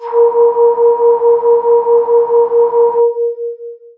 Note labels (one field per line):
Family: voice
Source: synthesizer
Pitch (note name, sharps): A#4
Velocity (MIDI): 75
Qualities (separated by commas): distorted, long release